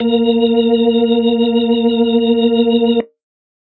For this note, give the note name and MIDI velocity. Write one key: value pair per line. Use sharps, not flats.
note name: A#3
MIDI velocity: 127